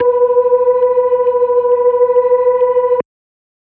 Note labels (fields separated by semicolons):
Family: organ; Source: electronic; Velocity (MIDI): 25